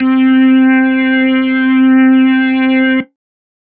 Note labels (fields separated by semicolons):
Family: organ; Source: electronic; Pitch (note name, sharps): C4; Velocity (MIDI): 50